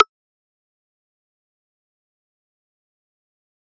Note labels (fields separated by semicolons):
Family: mallet percussion; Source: acoustic; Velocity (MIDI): 100; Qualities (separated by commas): fast decay, percussive